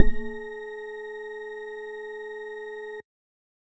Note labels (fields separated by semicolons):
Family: bass; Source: synthesizer; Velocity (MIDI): 50